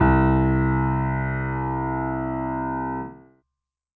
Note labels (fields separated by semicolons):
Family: keyboard; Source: acoustic; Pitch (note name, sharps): C2; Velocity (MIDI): 50